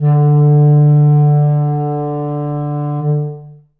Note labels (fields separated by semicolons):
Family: reed; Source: acoustic; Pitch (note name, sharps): D3; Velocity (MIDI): 75; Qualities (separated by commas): dark, long release, reverb